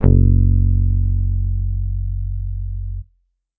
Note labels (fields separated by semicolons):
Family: bass; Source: electronic; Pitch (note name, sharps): F#1; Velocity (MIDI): 127